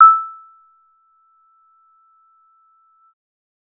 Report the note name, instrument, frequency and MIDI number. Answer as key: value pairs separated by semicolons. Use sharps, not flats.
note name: E6; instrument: synthesizer bass; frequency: 1319 Hz; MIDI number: 88